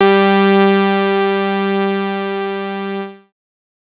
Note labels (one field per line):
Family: bass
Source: synthesizer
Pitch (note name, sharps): G3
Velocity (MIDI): 25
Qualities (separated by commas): bright, distorted